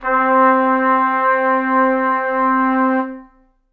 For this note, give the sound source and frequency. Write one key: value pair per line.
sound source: acoustic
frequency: 261.6 Hz